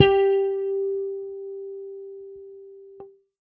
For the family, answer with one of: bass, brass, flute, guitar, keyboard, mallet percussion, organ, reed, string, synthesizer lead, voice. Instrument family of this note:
bass